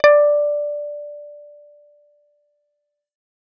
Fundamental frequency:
587.3 Hz